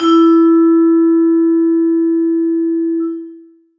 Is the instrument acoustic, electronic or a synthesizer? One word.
acoustic